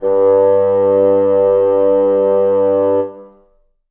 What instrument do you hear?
acoustic reed instrument